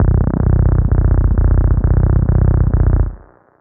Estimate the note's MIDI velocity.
75